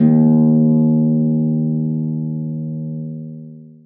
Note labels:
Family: string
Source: acoustic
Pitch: D#2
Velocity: 75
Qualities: long release, reverb

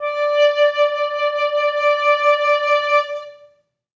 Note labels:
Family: flute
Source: acoustic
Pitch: D5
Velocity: 50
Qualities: reverb

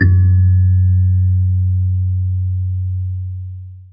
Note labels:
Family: mallet percussion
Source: acoustic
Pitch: F#2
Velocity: 25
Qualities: dark, long release, reverb

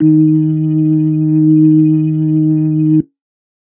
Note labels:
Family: organ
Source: electronic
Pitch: D#3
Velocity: 75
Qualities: dark

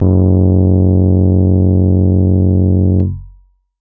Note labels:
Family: keyboard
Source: electronic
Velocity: 127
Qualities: distorted

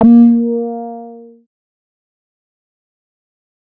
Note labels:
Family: bass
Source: synthesizer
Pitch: A#3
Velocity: 75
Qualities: distorted, fast decay

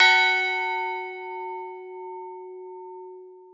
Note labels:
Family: mallet percussion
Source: acoustic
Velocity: 127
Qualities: reverb

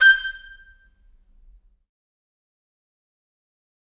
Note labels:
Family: reed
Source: acoustic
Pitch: G6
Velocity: 100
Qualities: fast decay, percussive, reverb

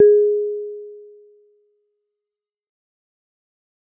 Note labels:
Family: mallet percussion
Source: acoustic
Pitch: G#4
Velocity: 50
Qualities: fast decay

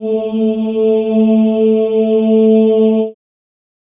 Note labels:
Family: voice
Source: acoustic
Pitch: A3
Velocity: 127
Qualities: dark, reverb

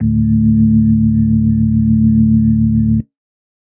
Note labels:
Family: organ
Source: electronic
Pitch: D1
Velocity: 100

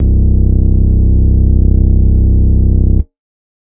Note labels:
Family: organ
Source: electronic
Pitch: C1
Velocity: 75

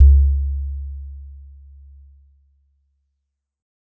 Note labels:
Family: mallet percussion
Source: acoustic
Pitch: C#2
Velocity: 50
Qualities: dark

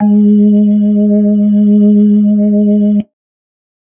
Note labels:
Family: organ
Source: electronic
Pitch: G#3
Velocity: 25

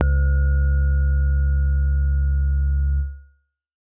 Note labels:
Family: keyboard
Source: acoustic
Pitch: C#2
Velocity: 75

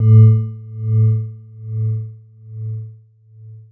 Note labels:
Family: mallet percussion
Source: electronic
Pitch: A2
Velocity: 75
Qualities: long release

